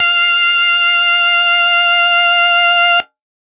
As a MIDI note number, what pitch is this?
77